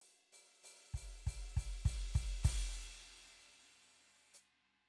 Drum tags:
soul
fill
98 BPM
4/4
ride, open hi-hat, hi-hat pedal, kick

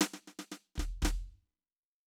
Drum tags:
samba
fill
116 BPM
4/4
snare, kick

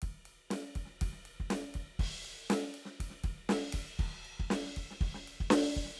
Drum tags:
rock
beat
120 BPM
4/4
crash, ride, hi-hat pedal, snare, kick

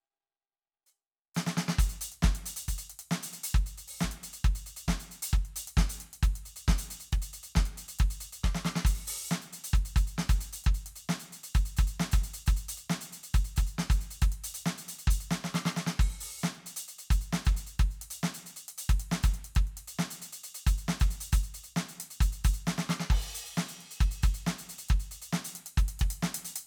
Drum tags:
rock
beat
135 BPM
4/4
crash, closed hi-hat, open hi-hat, hi-hat pedal, snare, kick

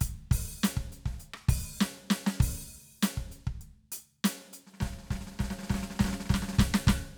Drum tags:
Latin funk
beat
100 BPM
4/4
crash, closed hi-hat, open hi-hat, hi-hat pedal, snare, cross-stick, kick

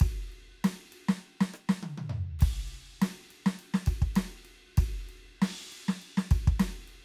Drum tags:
rock
beat
100 BPM
4/4
crash, ride, snare, cross-stick, high tom, mid tom, kick

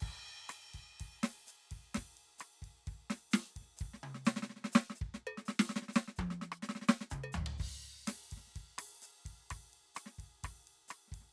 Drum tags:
bossa nova
beat
127 BPM
4/4
crash, ride, hi-hat pedal, percussion, snare, cross-stick, high tom, mid tom, floor tom, kick

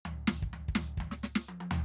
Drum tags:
gospel
fill
120 BPM
4/4
snare, high tom, floor tom, kick

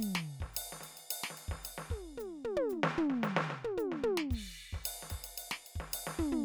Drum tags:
songo
beat
112 BPM
4/4
crash, ride, ride bell, hi-hat pedal, snare, high tom, mid tom, floor tom, kick

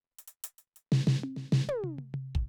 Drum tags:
jazz fusion
fill
96 BPM
4/4
closed hi-hat, percussion, snare, high tom, floor tom, kick

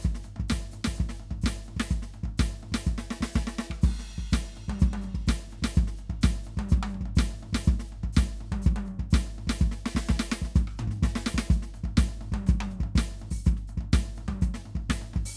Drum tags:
prog rock
beat
125 BPM
4/4
crash, open hi-hat, hi-hat pedal, snare, cross-stick, high tom, floor tom, kick

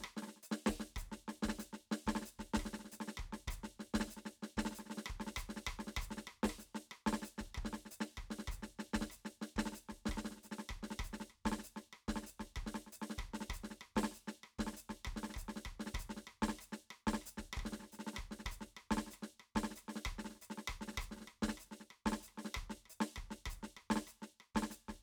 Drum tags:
maracatu
beat
96 BPM
4/4
hi-hat pedal, snare, cross-stick, kick

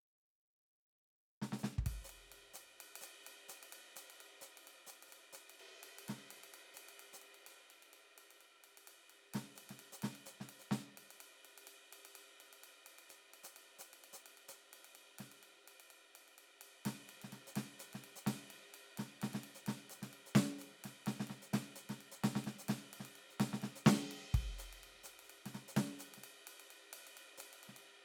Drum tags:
linear jazz
beat
128 BPM
4/4
ride, hi-hat pedal, snare, kick

